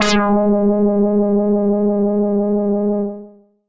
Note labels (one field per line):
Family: bass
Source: synthesizer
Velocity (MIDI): 75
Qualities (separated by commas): distorted, tempo-synced